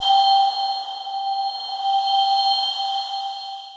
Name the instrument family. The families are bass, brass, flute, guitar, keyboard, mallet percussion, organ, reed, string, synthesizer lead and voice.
mallet percussion